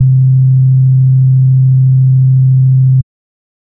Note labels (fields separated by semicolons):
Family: bass; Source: synthesizer; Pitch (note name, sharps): C3; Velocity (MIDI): 75; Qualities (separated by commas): dark